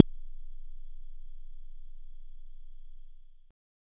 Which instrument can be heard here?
synthesizer bass